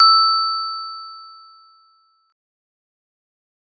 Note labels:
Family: mallet percussion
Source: acoustic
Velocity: 127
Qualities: fast decay

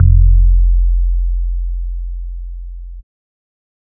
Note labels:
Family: bass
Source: synthesizer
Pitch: F1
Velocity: 50

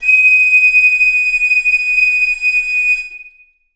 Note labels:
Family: reed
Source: acoustic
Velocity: 75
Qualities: bright, reverb

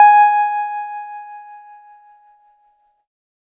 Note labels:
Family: keyboard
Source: electronic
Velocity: 127

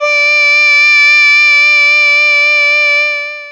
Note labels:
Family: voice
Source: synthesizer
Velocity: 25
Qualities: distorted, long release

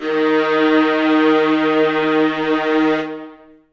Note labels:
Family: string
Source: acoustic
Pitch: D#3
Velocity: 100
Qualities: long release, reverb

